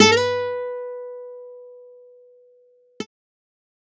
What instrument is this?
electronic guitar